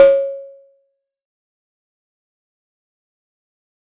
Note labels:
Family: mallet percussion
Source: acoustic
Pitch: C#5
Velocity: 127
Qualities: fast decay, percussive

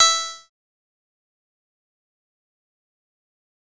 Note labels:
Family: bass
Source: synthesizer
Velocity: 100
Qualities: fast decay, percussive

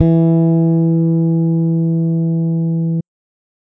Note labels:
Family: bass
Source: electronic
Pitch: E3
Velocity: 50

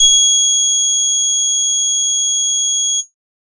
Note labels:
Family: bass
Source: synthesizer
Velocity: 50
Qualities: bright, distorted

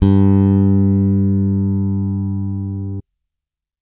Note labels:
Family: bass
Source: electronic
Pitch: G2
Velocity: 50

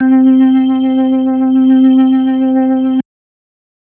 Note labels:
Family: organ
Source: electronic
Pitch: C4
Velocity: 100

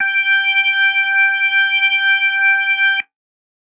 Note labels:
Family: organ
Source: electronic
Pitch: G5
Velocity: 127

